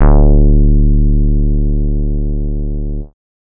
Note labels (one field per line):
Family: bass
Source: synthesizer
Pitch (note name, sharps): D1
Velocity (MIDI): 50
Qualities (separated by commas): dark